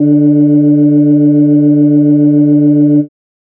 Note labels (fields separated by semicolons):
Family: organ; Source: electronic; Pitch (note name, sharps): D3; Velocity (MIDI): 100